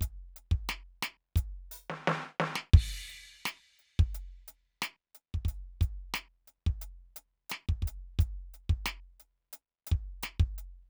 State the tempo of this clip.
88 BPM